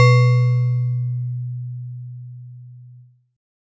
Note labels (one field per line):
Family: mallet percussion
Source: acoustic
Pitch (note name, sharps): B2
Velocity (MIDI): 127